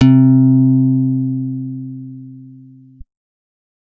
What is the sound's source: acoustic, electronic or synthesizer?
acoustic